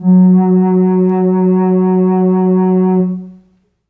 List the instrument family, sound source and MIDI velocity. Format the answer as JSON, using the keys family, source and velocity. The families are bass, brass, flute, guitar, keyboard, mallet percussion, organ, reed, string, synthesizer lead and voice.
{"family": "flute", "source": "acoustic", "velocity": 50}